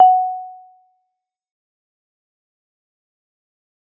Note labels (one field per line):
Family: mallet percussion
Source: acoustic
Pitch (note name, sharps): F#5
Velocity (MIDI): 75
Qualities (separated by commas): fast decay, percussive